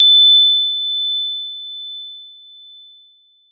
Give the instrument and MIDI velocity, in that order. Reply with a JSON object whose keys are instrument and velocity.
{"instrument": "electronic keyboard", "velocity": 75}